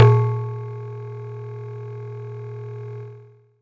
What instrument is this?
acoustic mallet percussion instrument